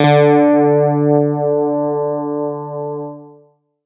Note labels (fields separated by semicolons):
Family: guitar; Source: electronic; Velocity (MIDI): 127